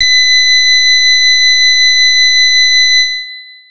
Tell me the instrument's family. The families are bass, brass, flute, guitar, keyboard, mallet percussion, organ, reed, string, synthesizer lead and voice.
keyboard